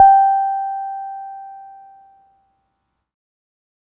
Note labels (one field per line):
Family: keyboard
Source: electronic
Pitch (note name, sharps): G5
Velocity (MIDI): 100